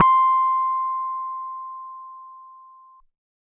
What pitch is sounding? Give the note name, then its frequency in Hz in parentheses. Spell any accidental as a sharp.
C6 (1047 Hz)